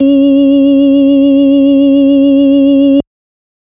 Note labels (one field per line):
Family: organ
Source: electronic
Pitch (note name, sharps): C#4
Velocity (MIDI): 50